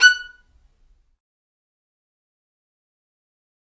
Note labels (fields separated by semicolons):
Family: string; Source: acoustic; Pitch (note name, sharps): F#6; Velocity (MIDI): 75; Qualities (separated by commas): fast decay, percussive, reverb